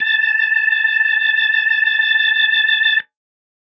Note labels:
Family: organ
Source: electronic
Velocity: 127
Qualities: reverb

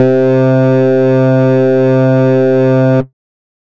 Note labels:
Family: bass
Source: synthesizer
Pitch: C3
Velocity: 127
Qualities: distorted, multiphonic, tempo-synced

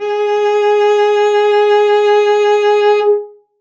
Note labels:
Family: string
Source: acoustic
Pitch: G#4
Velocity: 127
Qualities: bright, reverb

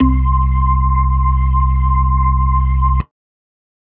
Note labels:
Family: organ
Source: electronic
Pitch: C2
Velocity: 25

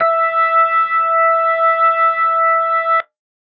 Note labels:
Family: organ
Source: electronic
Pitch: E5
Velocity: 100

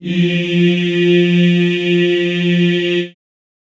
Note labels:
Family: voice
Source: acoustic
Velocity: 100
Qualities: reverb

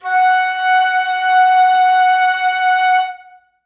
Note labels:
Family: flute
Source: acoustic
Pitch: F#5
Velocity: 127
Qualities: reverb

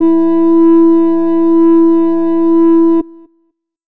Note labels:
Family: flute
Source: acoustic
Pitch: E4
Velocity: 127

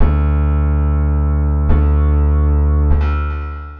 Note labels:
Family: guitar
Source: acoustic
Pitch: D2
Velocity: 100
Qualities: reverb

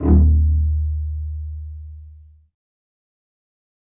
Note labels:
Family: string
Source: acoustic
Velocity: 100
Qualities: fast decay, reverb

